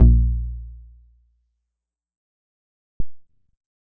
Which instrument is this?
synthesizer bass